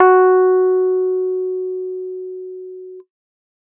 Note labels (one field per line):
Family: keyboard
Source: electronic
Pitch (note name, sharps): F#4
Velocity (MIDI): 127